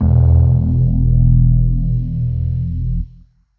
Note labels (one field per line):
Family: keyboard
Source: electronic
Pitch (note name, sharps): E1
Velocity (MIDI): 75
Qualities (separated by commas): distorted